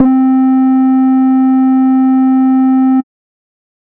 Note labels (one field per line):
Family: bass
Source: synthesizer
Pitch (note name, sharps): C4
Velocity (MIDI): 127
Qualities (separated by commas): dark, distorted, tempo-synced